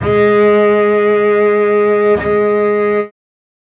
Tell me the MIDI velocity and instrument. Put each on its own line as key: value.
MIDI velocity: 100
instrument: acoustic string instrument